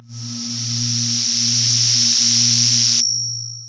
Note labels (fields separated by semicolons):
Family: voice; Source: synthesizer; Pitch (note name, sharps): A#2; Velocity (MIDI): 127; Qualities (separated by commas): distorted, long release